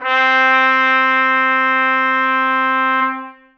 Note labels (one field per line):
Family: brass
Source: acoustic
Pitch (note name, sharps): C4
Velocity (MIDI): 100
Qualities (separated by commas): bright, reverb